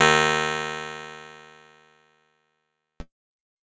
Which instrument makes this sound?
electronic keyboard